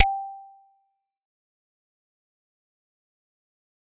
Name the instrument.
acoustic mallet percussion instrument